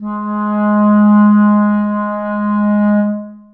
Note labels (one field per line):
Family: reed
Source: acoustic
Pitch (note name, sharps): G#3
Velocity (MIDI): 100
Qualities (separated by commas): dark, long release, reverb